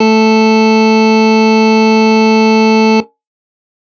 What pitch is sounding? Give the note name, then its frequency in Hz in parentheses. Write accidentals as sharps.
A3 (220 Hz)